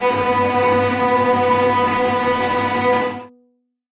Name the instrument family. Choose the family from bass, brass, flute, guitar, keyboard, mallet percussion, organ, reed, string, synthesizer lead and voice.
string